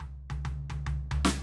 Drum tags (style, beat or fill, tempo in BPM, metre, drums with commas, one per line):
punk
fill
144 BPM
4/4
snare, high tom, floor tom